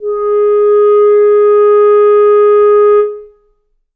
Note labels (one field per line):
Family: reed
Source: acoustic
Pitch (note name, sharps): G#4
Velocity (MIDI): 25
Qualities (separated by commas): reverb